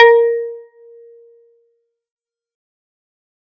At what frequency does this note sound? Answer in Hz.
466.2 Hz